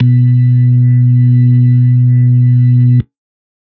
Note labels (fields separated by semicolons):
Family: organ; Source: electronic; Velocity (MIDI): 127; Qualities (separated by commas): dark